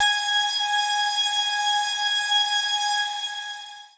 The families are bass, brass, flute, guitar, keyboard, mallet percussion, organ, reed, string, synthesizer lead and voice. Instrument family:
guitar